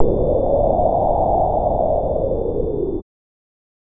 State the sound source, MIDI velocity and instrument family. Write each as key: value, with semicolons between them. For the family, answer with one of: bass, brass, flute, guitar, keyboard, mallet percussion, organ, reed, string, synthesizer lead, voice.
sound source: synthesizer; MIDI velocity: 127; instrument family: bass